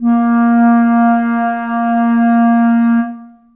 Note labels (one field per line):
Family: reed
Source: acoustic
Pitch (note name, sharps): A#3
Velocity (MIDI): 100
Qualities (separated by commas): dark, reverb